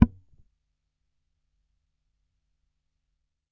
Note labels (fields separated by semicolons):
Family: bass; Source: electronic; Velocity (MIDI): 25; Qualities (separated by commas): percussive